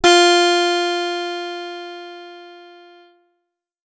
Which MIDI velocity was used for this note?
100